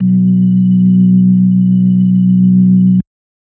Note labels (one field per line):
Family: organ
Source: electronic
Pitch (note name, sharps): B1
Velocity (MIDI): 100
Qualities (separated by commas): dark